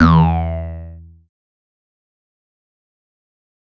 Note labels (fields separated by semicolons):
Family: bass; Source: synthesizer; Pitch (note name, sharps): E2; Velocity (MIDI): 25; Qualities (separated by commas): distorted, fast decay